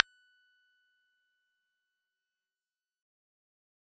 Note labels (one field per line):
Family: bass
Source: synthesizer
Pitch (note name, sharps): F#6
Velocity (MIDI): 25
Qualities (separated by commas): fast decay, percussive